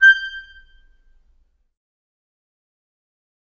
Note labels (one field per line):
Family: reed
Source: acoustic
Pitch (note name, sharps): G6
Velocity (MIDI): 50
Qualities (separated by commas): fast decay, percussive, reverb